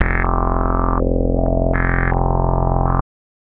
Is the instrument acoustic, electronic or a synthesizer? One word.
synthesizer